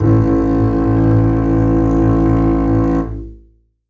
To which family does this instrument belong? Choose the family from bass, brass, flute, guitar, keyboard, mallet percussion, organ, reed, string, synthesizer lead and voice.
string